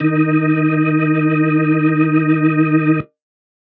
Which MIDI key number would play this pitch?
51